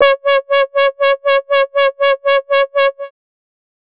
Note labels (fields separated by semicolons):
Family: bass; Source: synthesizer; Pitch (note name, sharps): C#5; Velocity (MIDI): 50; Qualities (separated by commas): bright, distorted, tempo-synced